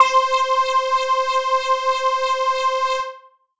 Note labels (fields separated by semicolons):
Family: keyboard; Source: electronic; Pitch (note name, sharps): C5; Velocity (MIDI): 127; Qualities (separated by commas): bright, distorted